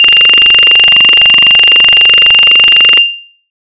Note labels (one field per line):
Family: bass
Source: synthesizer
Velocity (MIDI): 127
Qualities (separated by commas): bright